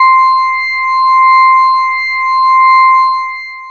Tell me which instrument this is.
synthesizer bass